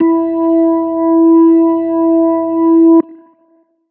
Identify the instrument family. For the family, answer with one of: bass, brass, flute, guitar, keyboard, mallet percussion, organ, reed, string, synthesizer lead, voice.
organ